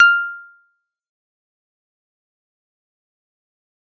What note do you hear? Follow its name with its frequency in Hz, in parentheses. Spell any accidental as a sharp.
F6 (1397 Hz)